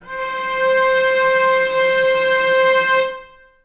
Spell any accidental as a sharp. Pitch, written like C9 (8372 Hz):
C5 (523.3 Hz)